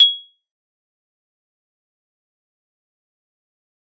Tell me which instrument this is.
acoustic mallet percussion instrument